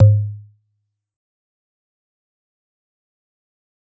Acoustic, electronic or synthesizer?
acoustic